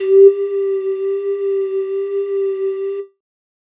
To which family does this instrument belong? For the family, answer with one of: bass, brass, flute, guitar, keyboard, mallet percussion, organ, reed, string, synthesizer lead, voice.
flute